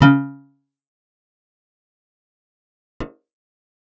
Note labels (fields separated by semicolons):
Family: guitar; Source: acoustic; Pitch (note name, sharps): C#3; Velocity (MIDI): 50; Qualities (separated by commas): fast decay, percussive, reverb